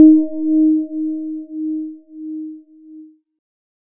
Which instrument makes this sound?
electronic keyboard